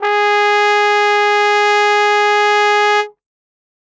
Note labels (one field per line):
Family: brass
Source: acoustic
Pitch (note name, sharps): G#4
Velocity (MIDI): 100